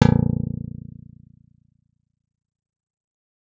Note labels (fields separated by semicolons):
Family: guitar; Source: acoustic; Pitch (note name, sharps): A#0; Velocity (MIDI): 75; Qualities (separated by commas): fast decay